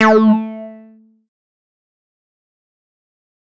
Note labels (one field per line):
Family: bass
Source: synthesizer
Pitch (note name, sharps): A3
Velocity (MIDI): 100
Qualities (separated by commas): distorted, fast decay